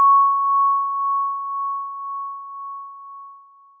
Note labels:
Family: mallet percussion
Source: acoustic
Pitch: C#6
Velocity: 100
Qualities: bright, long release

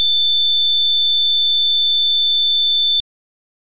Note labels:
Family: organ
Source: electronic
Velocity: 100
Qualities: bright

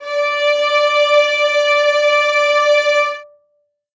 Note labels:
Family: string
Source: acoustic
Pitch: D5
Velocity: 100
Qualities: reverb

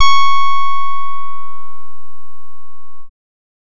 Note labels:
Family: bass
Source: synthesizer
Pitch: C#6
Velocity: 50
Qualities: distorted

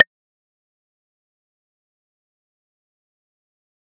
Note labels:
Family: mallet percussion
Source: electronic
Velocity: 127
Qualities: fast decay, percussive

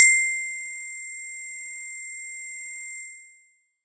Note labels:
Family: mallet percussion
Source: acoustic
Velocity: 25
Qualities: bright, distorted

